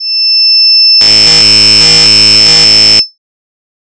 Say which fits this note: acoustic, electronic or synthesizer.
synthesizer